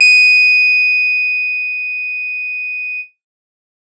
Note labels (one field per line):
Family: guitar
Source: electronic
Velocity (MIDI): 75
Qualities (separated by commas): bright